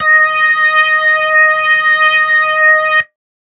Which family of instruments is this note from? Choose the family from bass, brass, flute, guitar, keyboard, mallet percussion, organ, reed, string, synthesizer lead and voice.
organ